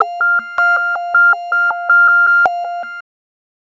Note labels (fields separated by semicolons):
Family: bass; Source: synthesizer; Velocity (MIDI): 100; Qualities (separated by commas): tempo-synced